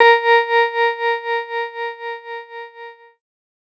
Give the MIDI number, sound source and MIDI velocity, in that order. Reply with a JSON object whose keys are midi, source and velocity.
{"midi": 70, "source": "electronic", "velocity": 127}